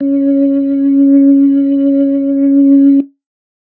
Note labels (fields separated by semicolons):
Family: organ; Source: electronic; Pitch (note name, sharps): C#4; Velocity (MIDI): 50; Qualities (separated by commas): dark